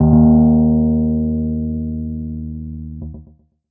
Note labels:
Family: keyboard; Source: electronic; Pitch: D#2; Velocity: 50; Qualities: dark, distorted, tempo-synced

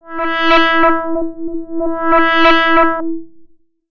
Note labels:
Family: bass; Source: synthesizer; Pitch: E4; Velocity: 50; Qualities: distorted, long release, tempo-synced

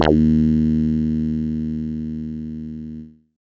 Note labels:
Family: bass; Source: synthesizer; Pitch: D#2; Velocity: 100; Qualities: distorted

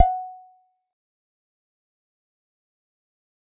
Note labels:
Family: guitar; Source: electronic; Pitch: F#5; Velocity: 25; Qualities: fast decay, percussive, reverb

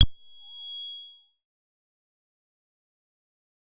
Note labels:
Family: bass; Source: synthesizer; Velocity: 50; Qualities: distorted, fast decay

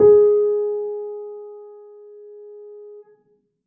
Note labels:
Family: keyboard; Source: acoustic; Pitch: G#4; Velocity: 25; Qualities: dark, reverb

